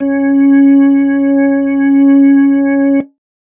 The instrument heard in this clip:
electronic organ